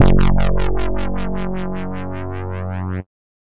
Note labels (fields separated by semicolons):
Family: bass; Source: synthesizer; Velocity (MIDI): 100; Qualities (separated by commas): distorted